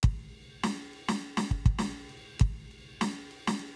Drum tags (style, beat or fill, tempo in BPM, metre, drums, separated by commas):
rock, beat, 100 BPM, 4/4, ride, snare, kick